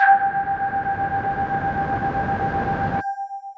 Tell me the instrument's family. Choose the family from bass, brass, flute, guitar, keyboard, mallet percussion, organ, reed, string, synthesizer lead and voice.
voice